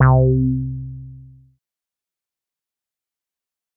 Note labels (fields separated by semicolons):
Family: bass; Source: synthesizer; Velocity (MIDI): 25; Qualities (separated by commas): distorted, fast decay